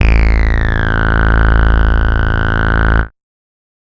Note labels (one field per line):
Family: bass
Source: synthesizer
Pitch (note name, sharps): A0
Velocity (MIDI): 75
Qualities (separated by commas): bright, distorted, multiphonic